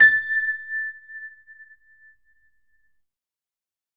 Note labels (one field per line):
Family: keyboard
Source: electronic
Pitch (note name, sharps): A6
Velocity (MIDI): 127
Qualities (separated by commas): reverb